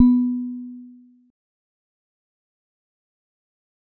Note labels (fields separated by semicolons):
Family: mallet percussion; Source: acoustic; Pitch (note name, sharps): B3; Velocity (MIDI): 25; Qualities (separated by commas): dark, fast decay